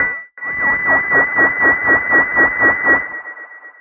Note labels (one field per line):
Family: bass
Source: synthesizer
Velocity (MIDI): 127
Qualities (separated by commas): long release, reverb